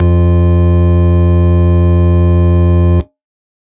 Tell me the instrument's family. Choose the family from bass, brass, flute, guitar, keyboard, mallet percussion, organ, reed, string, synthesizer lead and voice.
organ